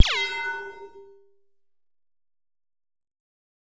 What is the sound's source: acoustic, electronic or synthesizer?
synthesizer